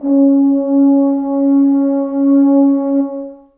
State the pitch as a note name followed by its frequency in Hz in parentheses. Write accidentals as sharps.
C#4 (277.2 Hz)